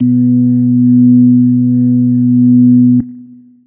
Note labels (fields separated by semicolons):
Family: organ; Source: electronic; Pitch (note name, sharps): B2; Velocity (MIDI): 25; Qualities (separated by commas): dark, long release